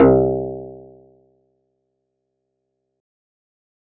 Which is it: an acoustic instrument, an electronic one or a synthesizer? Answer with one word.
synthesizer